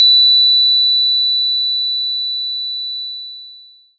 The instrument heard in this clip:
acoustic mallet percussion instrument